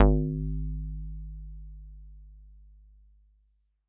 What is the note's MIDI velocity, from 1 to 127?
127